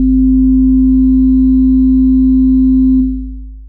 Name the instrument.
synthesizer lead